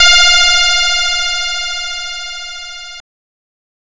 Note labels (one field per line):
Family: guitar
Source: synthesizer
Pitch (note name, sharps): F5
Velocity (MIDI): 127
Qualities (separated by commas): bright, distorted